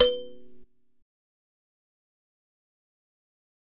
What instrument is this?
acoustic mallet percussion instrument